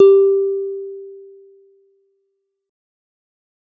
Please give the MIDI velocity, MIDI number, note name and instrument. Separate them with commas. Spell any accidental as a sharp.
75, 67, G4, synthesizer guitar